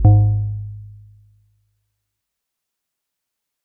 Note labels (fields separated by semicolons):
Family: mallet percussion; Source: acoustic; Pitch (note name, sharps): G#2; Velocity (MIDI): 50; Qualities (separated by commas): dark, fast decay, multiphonic